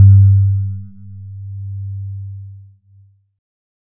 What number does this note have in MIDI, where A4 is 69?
43